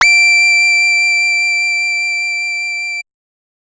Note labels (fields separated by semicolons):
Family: bass; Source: synthesizer; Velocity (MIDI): 100; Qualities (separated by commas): distorted